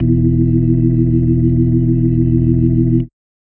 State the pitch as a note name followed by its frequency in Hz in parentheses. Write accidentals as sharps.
E1 (41.2 Hz)